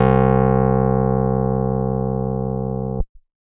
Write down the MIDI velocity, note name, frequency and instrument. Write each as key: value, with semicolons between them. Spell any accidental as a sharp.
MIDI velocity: 127; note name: C2; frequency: 65.41 Hz; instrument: electronic keyboard